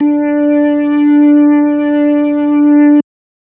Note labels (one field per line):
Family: organ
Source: electronic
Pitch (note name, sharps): D4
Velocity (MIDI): 127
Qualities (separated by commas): distorted